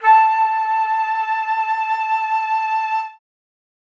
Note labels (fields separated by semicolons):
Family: flute; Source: acoustic; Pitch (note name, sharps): A5; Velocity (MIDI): 127